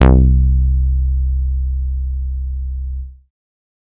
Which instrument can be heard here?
synthesizer bass